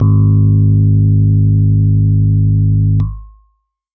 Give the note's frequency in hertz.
51.91 Hz